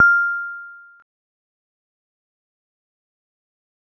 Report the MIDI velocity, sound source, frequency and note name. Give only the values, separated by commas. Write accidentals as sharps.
25, acoustic, 1397 Hz, F6